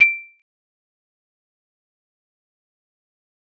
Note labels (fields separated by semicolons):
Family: mallet percussion; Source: acoustic; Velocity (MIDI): 25; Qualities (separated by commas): fast decay, percussive